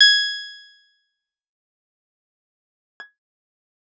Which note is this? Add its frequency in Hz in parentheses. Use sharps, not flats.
G#6 (1661 Hz)